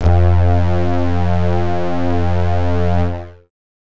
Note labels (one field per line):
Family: bass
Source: synthesizer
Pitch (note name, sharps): F2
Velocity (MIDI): 50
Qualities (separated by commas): distorted